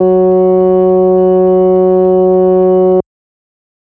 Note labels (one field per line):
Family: organ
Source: electronic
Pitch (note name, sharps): F#3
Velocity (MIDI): 127